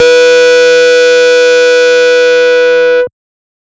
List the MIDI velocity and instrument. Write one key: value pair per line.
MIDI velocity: 50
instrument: synthesizer bass